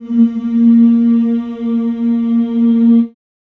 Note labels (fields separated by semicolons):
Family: voice; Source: acoustic; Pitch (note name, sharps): A#3; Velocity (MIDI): 25; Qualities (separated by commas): dark, reverb